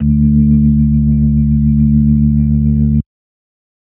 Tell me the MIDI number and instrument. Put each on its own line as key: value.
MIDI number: 38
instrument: electronic organ